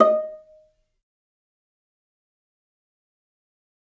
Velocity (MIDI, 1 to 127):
75